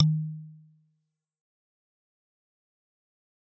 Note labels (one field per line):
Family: mallet percussion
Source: acoustic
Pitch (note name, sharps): D#3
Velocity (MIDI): 127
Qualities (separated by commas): fast decay, percussive